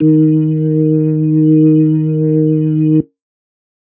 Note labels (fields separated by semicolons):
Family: organ; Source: electronic; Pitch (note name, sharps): D#3; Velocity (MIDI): 25; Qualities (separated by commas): dark